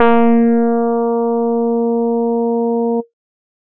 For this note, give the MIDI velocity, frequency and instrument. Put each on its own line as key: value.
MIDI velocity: 127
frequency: 233.1 Hz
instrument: synthesizer bass